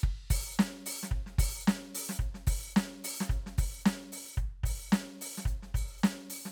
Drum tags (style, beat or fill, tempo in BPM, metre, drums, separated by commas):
swing, beat, 110 BPM, 4/4, closed hi-hat, open hi-hat, hi-hat pedal, snare, kick